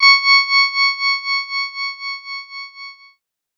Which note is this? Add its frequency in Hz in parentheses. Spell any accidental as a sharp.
C#6 (1109 Hz)